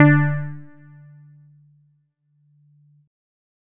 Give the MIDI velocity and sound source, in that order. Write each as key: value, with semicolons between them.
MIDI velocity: 127; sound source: electronic